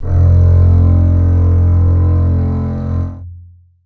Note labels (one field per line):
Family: string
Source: acoustic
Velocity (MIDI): 100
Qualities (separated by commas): long release, reverb